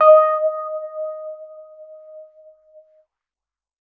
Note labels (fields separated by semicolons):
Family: keyboard; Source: electronic; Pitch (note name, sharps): D#5; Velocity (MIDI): 100; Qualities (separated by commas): non-linear envelope